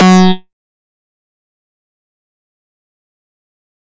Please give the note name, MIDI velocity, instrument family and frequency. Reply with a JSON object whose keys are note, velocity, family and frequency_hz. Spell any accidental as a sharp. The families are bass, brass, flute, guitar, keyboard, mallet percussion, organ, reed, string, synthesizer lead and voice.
{"note": "F#3", "velocity": 127, "family": "bass", "frequency_hz": 185}